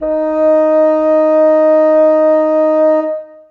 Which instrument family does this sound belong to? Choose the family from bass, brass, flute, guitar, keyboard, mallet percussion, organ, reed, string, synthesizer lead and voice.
reed